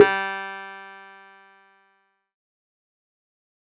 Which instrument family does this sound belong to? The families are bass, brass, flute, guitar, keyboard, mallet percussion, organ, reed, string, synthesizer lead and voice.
keyboard